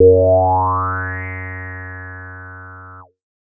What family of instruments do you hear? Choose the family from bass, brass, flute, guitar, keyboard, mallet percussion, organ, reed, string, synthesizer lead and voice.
bass